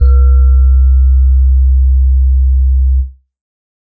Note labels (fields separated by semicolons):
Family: keyboard; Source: electronic; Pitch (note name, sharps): C2; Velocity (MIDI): 25; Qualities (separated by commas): dark